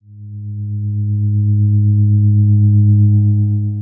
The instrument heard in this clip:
electronic guitar